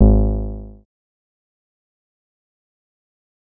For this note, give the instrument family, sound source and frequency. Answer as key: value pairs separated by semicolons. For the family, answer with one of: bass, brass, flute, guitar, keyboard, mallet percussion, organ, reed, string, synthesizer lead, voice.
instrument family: synthesizer lead; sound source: synthesizer; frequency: 51.91 Hz